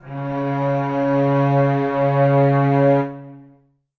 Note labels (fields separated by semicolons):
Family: string; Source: acoustic; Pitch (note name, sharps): C#3; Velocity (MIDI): 50; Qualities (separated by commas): long release, reverb